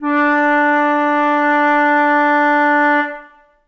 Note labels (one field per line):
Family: flute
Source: acoustic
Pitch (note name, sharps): D4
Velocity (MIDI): 100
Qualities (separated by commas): reverb